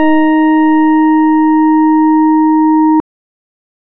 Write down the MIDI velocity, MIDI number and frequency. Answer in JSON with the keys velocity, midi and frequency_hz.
{"velocity": 50, "midi": 63, "frequency_hz": 311.1}